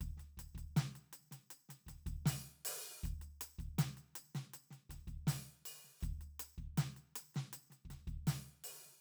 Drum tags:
funk, beat, 80 BPM, 4/4, percussion, snare, kick

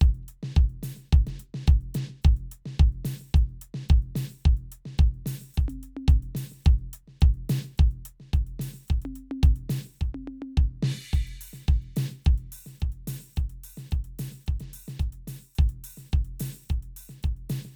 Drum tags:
calypso, beat, 108 BPM, 4/4, crash, closed hi-hat, open hi-hat, hi-hat pedal, snare, high tom, kick

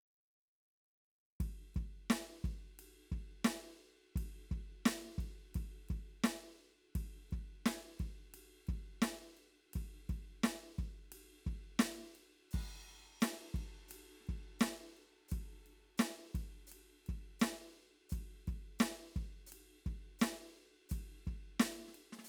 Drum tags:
rock, beat, 86 BPM, 4/4, crash, ride, hi-hat pedal, snare, kick

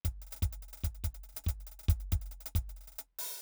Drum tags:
hip-hop, fill, 70 BPM, 4/4, closed hi-hat, open hi-hat, kick

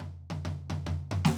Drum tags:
punk, fill, 144 BPM, 4/4, snare, high tom, floor tom

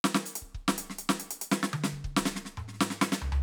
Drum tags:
hip-hop, fill, 70 BPM, 4/4, closed hi-hat, snare, high tom, mid tom, floor tom, kick

